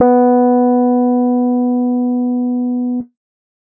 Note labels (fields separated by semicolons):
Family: keyboard; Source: electronic; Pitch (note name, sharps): B3; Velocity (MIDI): 100